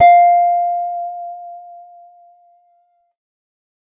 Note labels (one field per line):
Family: guitar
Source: acoustic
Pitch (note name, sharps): F5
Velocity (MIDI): 25